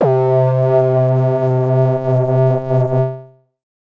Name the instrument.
synthesizer lead